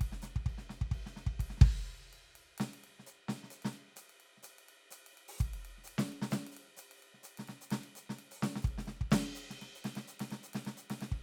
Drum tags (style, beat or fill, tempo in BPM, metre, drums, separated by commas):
linear jazz, beat, 128 BPM, 4/4, crash, ride, open hi-hat, hi-hat pedal, snare, kick